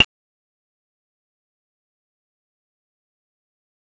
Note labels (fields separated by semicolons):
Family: bass; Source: synthesizer; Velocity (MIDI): 50; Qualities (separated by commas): fast decay, percussive